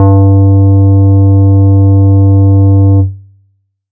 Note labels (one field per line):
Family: bass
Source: synthesizer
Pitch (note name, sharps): G2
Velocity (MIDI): 75